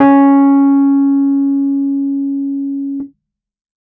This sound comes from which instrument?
electronic keyboard